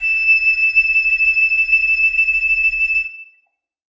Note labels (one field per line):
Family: flute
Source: acoustic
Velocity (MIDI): 25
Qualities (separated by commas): reverb